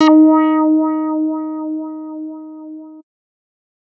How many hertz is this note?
311.1 Hz